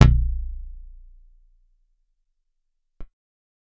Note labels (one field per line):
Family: guitar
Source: acoustic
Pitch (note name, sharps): A#0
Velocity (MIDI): 100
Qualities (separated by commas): dark